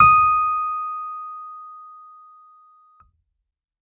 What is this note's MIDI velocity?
100